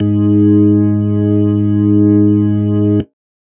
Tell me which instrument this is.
electronic organ